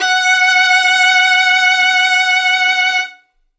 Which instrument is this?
acoustic string instrument